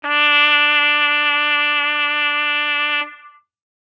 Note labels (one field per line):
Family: brass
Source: acoustic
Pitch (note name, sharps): D4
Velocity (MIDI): 100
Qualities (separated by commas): distorted